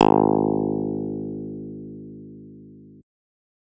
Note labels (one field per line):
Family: guitar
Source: electronic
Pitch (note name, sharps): G#1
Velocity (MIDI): 100